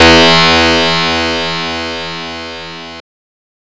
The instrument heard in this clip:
synthesizer guitar